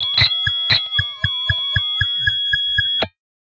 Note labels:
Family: guitar; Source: synthesizer; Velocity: 50

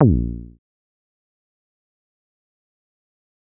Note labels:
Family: bass; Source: synthesizer; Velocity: 25; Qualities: fast decay, percussive

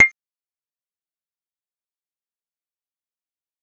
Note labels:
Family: bass; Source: synthesizer; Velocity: 127; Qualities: fast decay, percussive

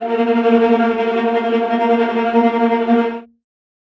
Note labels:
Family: string; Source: acoustic; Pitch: A#3; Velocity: 25; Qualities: bright, non-linear envelope, reverb

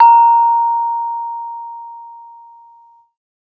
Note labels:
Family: mallet percussion; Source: acoustic; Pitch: A#5; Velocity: 50

